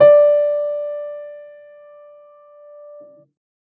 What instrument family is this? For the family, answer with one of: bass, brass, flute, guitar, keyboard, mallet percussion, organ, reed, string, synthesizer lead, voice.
keyboard